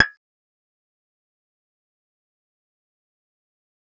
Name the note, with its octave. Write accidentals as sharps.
G#6